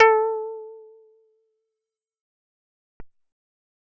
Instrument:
synthesizer bass